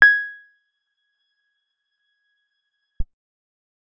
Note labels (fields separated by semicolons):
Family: guitar; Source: acoustic; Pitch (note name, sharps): G#6; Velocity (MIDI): 25; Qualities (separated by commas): percussive